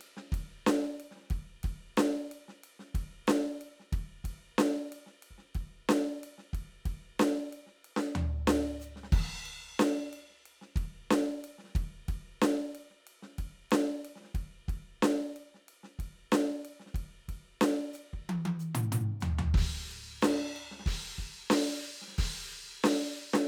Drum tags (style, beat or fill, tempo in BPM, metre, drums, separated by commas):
funk rock, beat, 92 BPM, 4/4, crash, ride, ride bell, hi-hat pedal, snare, cross-stick, high tom, mid tom, floor tom, kick